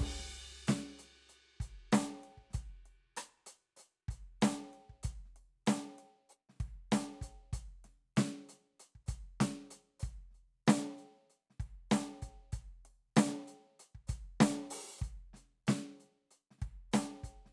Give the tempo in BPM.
96 BPM